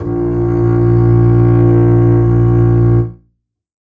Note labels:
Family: string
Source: acoustic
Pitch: A#1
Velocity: 50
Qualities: reverb

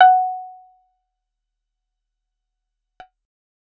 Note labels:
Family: guitar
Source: acoustic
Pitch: F#5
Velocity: 25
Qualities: percussive

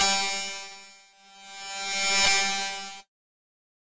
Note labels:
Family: guitar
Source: electronic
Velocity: 100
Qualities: bright, distorted

